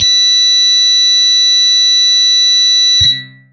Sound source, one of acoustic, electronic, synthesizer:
electronic